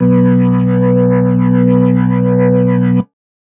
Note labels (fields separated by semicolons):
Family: keyboard; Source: electronic; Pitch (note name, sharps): B1; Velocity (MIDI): 50; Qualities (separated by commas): distorted